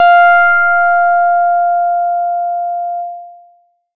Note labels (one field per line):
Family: bass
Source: synthesizer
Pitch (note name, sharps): F5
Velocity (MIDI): 100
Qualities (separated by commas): distorted, long release